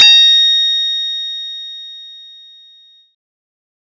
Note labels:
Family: bass; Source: synthesizer; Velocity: 127

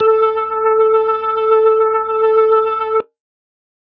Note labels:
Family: organ; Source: electronic; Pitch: A4; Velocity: 100

